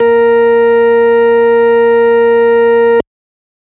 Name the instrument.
electronic organ